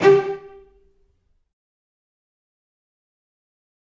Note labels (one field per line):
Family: string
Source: acoustic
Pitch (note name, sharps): G4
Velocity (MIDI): 127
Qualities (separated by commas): fast decay, percussive, reverb